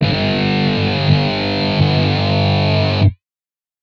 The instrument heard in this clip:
synthesizer guitar